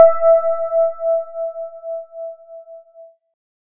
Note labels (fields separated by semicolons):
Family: keyboard; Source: electronic; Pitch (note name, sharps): E5; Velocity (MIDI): 50